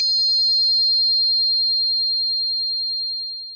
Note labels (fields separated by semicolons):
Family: mallet percussion; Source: acoustic; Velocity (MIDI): 127; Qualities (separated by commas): bright, distorted, long release